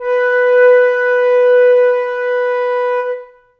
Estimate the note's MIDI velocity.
50